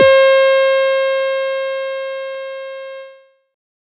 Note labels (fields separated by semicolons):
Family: bass; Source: synthesizer; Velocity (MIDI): 25; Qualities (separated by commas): bright, distorted